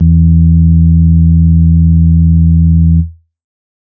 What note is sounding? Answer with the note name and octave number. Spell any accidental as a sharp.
E2